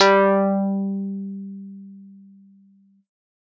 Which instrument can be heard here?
electronic keyboard